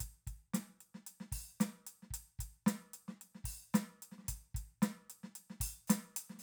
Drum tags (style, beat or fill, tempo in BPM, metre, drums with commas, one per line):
funk
beat
112 BPM
4/4
closed hi-hat, open hi-hat, hi-hat pedal, snare, kick